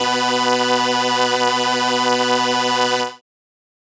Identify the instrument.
synthesizer keyboard